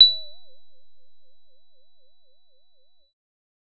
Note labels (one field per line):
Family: bass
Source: synthesizer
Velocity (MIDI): 127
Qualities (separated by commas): bright